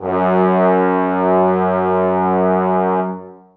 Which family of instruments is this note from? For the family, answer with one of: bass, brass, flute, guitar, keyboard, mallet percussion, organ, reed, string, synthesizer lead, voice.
brass